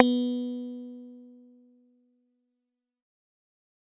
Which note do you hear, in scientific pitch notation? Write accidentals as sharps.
B3